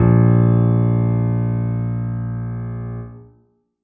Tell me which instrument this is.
acoustic keyboard